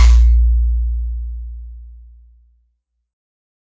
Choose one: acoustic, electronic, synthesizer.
synthesizer